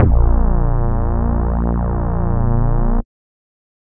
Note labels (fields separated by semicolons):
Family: bass; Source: synthesizer; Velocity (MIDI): 100